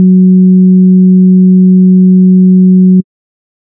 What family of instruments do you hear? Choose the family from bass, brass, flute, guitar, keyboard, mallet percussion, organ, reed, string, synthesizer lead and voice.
bass